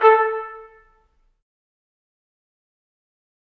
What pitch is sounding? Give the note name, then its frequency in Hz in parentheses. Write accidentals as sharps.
A4 (440 Hz)